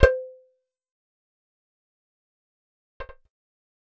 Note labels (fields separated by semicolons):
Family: bass; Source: synthesizer; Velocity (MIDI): 25; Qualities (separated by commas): fast decay, percussive